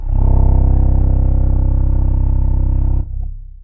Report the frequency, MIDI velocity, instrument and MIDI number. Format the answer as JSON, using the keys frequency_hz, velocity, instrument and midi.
{"frequency_hz": 32.7, "velocity": 25, "instrument": "acoustic reed instrument", "midi": 24}